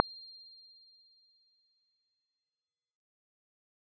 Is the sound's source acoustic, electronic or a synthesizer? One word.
electronic